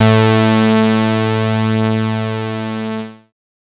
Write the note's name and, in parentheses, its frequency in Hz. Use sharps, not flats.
A2 (110 Hz)